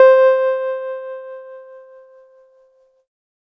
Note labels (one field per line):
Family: keyboard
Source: electronic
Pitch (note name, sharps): C5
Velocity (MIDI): 75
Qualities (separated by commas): distorted